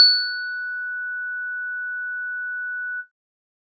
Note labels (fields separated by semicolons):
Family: keyboard; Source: electronic; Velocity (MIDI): 50; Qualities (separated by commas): bright